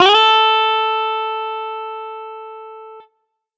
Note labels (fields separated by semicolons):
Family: guitar; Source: electronic; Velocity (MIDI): 127; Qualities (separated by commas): distorted